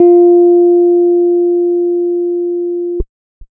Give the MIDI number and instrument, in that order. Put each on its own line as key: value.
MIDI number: 65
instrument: electronic keyboard